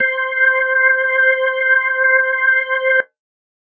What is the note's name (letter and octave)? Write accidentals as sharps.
C5